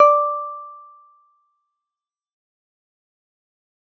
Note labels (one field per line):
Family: guitar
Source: synthesizer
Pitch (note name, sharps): D5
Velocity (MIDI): 75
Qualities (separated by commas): fast decay